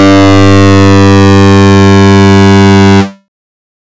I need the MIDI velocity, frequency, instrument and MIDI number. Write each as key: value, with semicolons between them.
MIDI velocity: 50; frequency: 98 Hz; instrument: synthesizer bass; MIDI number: 43